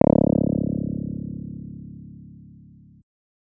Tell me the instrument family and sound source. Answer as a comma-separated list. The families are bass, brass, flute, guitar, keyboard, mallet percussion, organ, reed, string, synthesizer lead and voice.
guitar, electronic